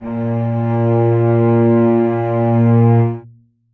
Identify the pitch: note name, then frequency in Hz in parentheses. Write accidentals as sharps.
A#2 (116.5 Hz)